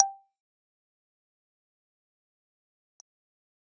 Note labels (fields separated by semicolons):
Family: keyboard; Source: electronic; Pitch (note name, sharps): G5; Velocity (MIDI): 50; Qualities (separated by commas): fast decay, percussive